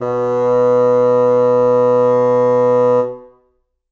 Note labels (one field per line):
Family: reed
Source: acoustic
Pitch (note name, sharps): B2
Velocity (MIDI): 127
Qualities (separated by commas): reverb